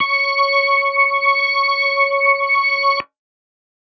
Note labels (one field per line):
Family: organ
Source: electronic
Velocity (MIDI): 50